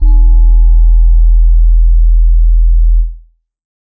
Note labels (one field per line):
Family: keyboard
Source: electronic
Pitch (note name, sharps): E1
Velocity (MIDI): 25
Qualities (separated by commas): dark